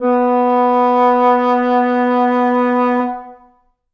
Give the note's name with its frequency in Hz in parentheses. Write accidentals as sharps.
B3 (246.9 Hz)